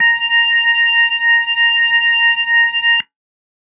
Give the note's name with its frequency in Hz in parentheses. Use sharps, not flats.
A#5 (932.3 Hz)